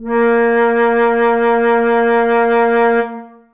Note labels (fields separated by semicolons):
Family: flute; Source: acoustic; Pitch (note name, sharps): A#3; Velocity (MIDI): 127; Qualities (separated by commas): reverb